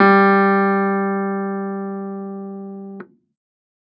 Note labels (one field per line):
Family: keyboard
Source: electronic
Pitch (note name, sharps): G3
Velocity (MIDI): 50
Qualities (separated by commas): distorted